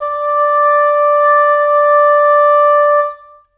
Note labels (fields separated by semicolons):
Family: reed; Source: acoustic; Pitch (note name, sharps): D5; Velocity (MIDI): 50; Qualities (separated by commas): reverb